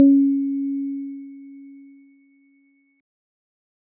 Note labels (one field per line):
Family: keyboard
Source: electronic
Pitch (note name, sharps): C#4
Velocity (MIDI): 75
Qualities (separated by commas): dark